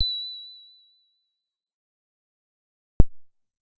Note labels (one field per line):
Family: bass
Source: synthesizer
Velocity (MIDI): 25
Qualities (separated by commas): fast decay